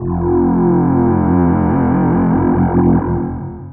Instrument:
synthesizer voice